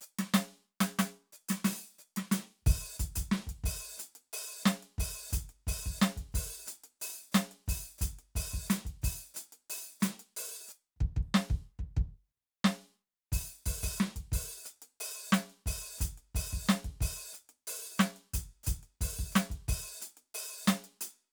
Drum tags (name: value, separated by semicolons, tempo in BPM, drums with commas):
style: hip-hop; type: beat; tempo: 90 BPM; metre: 4/4; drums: crash, closed hi-hat, open hi-hat, hi-hat pedal, snare, kick